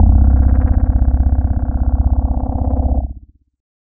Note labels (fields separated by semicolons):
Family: keyboard; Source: electronic; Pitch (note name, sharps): C0; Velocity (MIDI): 50; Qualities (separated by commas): distorted, multiphonic